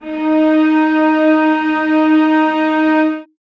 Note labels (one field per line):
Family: string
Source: acoustic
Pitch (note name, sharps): D#4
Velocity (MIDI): 25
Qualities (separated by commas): reverb